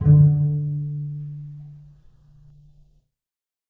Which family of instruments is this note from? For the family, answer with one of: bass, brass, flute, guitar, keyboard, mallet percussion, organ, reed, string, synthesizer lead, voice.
string